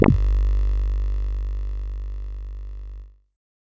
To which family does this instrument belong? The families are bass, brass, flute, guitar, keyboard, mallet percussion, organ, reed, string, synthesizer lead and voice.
bass